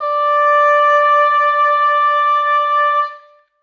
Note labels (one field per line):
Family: reed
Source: acoustic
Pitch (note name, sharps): D5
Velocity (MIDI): 100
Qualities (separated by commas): reverb